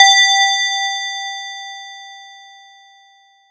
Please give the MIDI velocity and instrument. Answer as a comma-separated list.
100, acoustic mallet percussion instrument